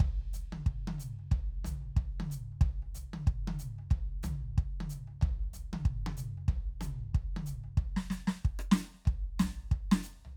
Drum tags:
swing
beat
185 BPM
4/4
hi-hat pedal, snare, cross-stick, high tom, floor tom, kick

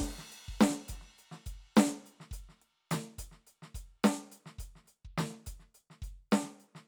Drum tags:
rock
beat
105 BPM
4/4
crash, closed hi-hat, open hi-hat, hi-hat pedal, snare, kick

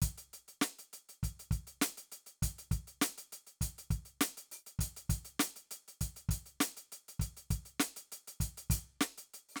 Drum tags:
rock
beat
100 BPM
4/4
closed hi-hat, open hi-hat, hi-hat pedal, snare, kick

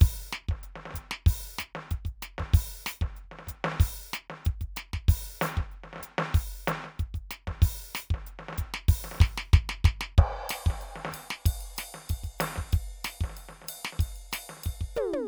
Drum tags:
Afrobeat
beat
94 BPM
4/4
crash, ride, ride bell, closed hi-hat, open hi-hat, hi-hat pedal, snare, high tom, mid tom, kick

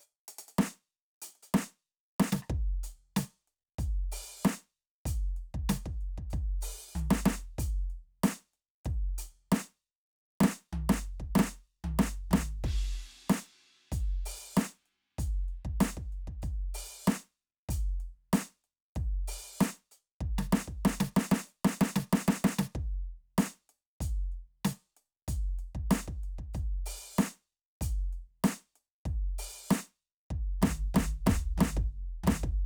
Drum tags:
funk
beat
95 BPM
4/4
ride, closed hi-hat, open hi-hat, hi-hat pedal, snare, cross-stick, floor tom, kick

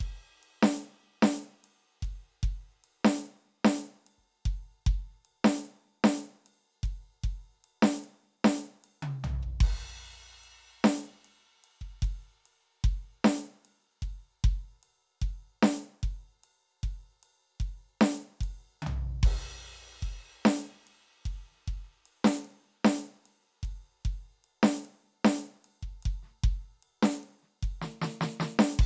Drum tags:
rock
beat
50 BPM
4/4
crash, ride, snare, high tom, floor tom, kick

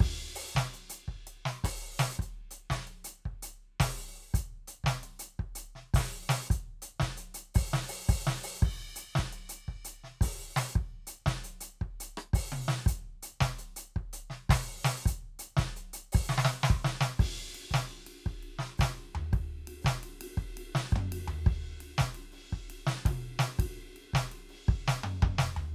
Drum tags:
rock shuffle
beat
112 BPM
4/4
crash, ride, closed hi-hat, open hi-hat, hi-hat pedal, snare, cross-stick, high tom, mid tom, floor tom, kick

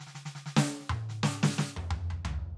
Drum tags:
New Orleans funk
fill
93 BPM
4/4
snare, high tom, mid tom, floor tom

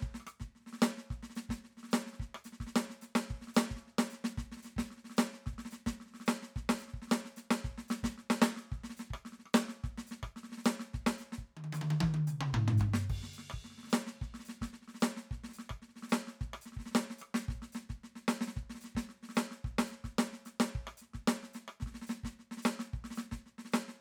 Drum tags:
Brazilian baião
beat
110 BPM
4/4
ride, hi-hat pedal, snare, cross-stick, high tom, mid tom, floor tom, kick

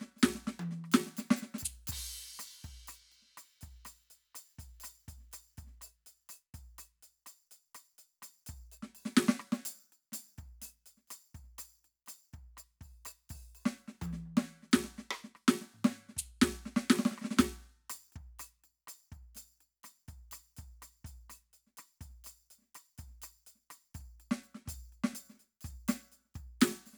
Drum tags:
cha-cha
beat
124 BPM
4/4
crash, percussion, snare, cross-stick, high tom, floor tom, kick

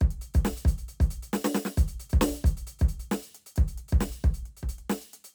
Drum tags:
rock
beat
135 BPM
4/4
closed hi-hat, snare, kick

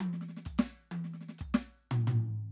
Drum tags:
funk
fill
95 BPM
4/4
percussion, snare, high tom, floor tom, kick

